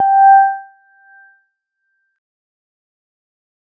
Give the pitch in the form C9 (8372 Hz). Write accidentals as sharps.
G5 (784 Hz)